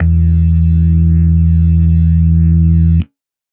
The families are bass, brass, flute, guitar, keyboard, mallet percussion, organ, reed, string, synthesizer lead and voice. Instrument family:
organ